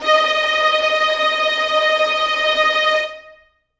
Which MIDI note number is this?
75